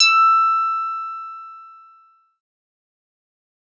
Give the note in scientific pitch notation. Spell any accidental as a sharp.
E6